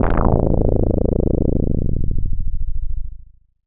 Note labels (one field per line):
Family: bass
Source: synthesizer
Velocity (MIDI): 100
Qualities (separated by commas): bright, distorted, tempo-synced